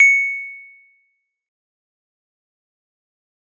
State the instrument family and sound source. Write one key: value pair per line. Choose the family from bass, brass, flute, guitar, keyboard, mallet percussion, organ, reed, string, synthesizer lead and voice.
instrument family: guitar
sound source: synthesizer